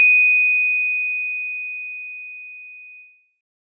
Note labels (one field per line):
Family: mallet percussion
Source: acoustic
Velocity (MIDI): 75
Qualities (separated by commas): bright